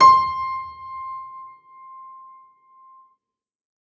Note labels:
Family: keyboard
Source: acoustic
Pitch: C6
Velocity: 127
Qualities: reverb

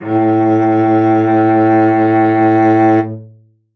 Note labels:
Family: string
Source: acoustic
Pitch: A2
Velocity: 100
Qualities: reverb

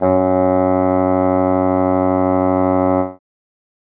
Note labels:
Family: reed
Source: acoustic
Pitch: F#2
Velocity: 25

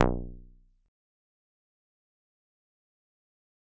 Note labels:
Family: mallet percussion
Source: acoustic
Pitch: B0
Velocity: 50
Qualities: fast decay, percussive

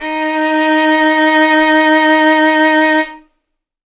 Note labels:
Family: string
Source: acoustic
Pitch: D#4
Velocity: 50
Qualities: bright

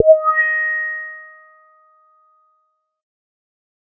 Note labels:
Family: bass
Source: synthesizer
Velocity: 75

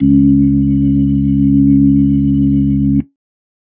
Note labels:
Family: organ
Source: electronic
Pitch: C#2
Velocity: 127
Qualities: dark

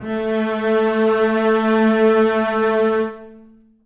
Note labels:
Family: string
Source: acoustic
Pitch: A3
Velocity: 75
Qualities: long release, reverb

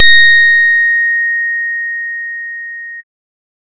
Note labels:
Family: bass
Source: synthesizer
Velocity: 50

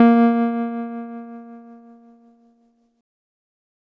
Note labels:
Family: keyboard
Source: electronic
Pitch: A#3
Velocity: 25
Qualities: distorted

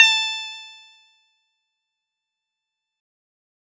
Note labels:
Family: guitar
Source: synthesizer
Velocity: 75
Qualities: bright, fast decay, percussive

